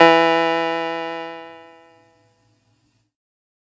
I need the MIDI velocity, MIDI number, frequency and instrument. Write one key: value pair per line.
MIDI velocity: 50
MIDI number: 52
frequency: 164.8 Hz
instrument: electronic keyboard